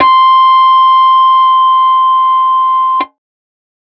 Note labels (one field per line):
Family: guitar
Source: electronic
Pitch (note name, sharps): C6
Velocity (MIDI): 75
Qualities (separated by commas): distorted